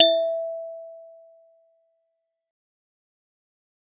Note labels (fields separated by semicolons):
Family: mallet percussion; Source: acoustic; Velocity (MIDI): 75; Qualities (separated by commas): fast decay